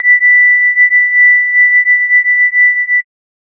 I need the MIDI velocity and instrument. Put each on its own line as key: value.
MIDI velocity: 50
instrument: synthesizer mallet percussion instrument